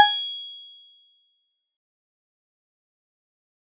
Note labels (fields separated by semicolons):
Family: mallet percussion; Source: acoustic; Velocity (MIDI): 100; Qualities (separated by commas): bright, fast decay, percussive